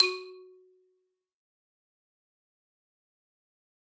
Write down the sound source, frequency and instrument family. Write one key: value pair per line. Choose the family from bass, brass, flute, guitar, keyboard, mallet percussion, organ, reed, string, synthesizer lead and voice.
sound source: acoustic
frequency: 370 Hz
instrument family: mallet percussion